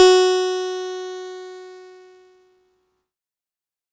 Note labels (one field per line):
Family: keyboard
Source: electronic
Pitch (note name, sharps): F#4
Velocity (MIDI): 127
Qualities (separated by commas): bright, distorted